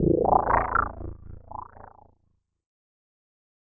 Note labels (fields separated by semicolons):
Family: keyboard; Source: electronic; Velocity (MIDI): 100; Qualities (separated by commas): distorted, fast decay, non-linear envelope